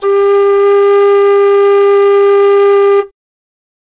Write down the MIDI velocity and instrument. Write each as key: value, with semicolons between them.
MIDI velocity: 127; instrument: acoustic flute